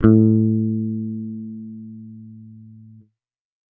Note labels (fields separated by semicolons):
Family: bass; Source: electronic; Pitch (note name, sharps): A2; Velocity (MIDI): 75